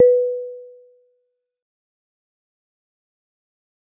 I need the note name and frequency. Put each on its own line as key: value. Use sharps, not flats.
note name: B4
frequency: 493.9 Hz